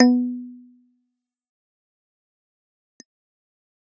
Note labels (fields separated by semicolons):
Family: keyboard; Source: electronic; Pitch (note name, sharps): B3; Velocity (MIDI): 75; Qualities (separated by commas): fast decay, percussive